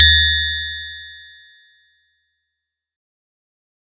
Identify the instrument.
acoustic mallet percussion instrument